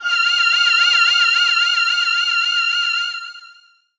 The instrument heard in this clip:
synthesizer voice